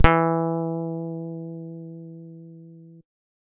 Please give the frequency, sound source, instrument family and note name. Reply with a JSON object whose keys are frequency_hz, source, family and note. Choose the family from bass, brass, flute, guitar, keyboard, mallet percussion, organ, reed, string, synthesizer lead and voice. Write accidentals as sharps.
{"frequency_hz": 164.8, "source": "electronic", "family": "guitar", "note": "E3"}